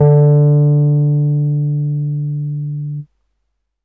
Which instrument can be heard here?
electronic keyboard